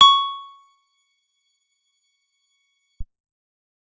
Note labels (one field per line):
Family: guitar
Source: acoustic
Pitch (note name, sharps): C#6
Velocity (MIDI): 75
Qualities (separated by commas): percussive